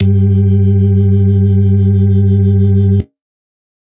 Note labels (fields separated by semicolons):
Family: organ; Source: electronic; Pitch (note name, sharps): G2; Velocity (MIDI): 127